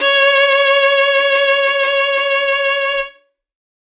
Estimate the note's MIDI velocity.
127